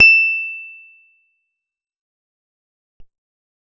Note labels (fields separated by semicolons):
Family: guitar; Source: acoustic; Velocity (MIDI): 50; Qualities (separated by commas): bright, fast decay